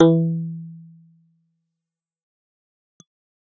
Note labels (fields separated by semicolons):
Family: keyboard; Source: electronic; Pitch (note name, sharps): E3; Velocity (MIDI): 100; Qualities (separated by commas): fast decay